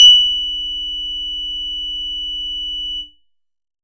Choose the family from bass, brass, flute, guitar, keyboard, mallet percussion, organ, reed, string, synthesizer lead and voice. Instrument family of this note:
bass